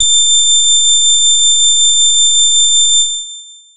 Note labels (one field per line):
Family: keyboard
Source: electronic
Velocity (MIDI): 75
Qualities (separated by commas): bright, distorted, long release